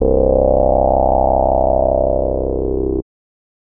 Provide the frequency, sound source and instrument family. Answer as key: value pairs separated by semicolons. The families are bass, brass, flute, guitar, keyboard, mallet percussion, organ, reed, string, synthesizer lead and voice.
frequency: 32.7 Hz; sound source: synthesizer; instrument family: bass